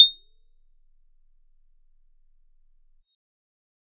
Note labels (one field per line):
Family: bass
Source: synthesizer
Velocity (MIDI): 50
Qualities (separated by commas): bright, percussive